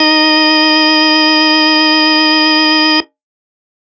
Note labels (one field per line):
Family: organ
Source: electronic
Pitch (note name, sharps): D#4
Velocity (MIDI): 25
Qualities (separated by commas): distorted